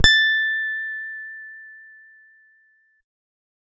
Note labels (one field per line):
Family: guitar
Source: electronic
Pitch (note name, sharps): A6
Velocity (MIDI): 50